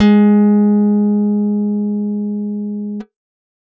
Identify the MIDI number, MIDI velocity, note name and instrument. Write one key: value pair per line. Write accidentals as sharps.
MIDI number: 56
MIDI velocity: 127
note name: G#3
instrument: acoustic guitar